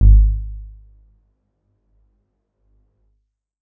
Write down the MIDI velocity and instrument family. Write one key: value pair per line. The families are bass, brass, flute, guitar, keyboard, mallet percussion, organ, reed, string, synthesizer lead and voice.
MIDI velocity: 50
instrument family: keyboard